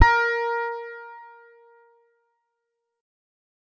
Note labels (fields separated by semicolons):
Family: guitar; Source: electronic; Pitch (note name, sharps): A#4; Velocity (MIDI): 50; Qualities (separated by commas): distorted